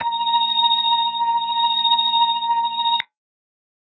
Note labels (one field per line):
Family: organ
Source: electronic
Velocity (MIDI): 50